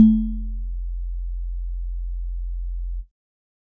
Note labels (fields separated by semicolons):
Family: keyboard; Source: electronic; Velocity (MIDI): 127